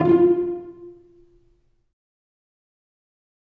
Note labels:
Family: string; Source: acoustic; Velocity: 100; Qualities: dark, fast decay, reverb

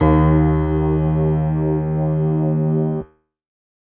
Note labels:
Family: keyboard; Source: electronic; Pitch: D#2; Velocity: 100; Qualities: reverb

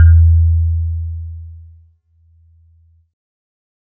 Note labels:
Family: keyboard; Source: synthesizer; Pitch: E2; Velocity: 75

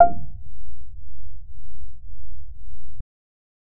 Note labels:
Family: bass; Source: synthesizer; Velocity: 50

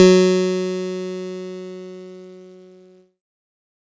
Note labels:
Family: keyboard; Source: electronic; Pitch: F#3; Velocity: 75; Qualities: bright, distorted

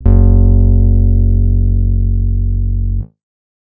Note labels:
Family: guitar; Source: acoustic; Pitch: F#1; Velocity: 25; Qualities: dark

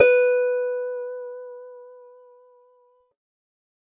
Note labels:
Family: guitar; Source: acoustic; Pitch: B4; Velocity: 75

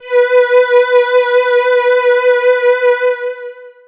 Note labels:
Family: voice; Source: synthesizer; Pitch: B4; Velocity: 50; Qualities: bright, distorted, long release

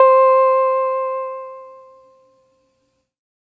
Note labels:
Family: keyboard; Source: electronic; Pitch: C5; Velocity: 100

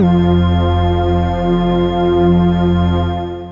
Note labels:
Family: synthesizer lead; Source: synthesizer; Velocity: 50; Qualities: long release

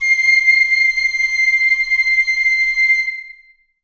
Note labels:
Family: flute; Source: acoustic; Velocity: 75; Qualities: reverb

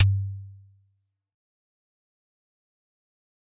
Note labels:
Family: mallet percussion; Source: acoustic; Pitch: G2; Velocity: 50; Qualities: fast decay, percussive

